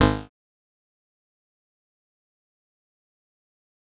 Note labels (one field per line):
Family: bass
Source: synthesizer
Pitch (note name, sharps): G#1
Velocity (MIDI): 75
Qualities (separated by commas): bright, distorted, fast decay, percussive